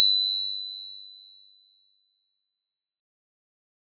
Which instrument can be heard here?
electronic keyboard